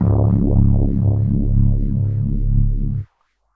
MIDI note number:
25